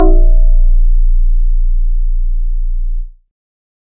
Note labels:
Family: synthesizer lead; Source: synthesizer; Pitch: A#0; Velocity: 100

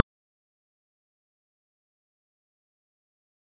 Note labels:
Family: mallet percussion; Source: electronic; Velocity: 50; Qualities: fast decay, percussive

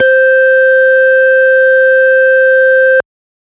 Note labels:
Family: organ; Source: electronic; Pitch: C5; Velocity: 127

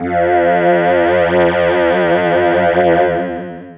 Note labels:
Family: voice; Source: synthesizer; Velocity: 127; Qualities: distorted, long release

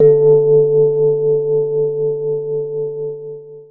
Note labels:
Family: keyboard; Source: electronic; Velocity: 100; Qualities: long release, reverb

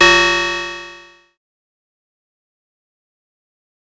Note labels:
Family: bass; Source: synthesizer; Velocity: 50; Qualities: bright, distorted, fast decay

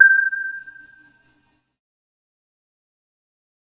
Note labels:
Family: keyboard; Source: synthesizer; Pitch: G6; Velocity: 100; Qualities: fast decay

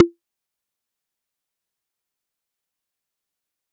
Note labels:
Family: bass; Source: synthesizer; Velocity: 50; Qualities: fast decay, percussive

